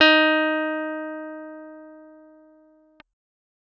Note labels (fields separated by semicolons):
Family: keyboard; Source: electronic; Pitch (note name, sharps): D#4; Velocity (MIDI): 100